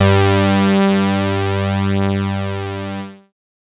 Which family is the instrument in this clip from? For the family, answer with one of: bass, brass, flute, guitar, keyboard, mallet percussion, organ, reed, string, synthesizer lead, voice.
bass